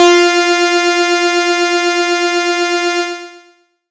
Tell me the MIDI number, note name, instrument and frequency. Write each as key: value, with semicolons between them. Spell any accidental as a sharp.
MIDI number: 65; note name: F4; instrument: synthesizer bass; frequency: 349.2 Hz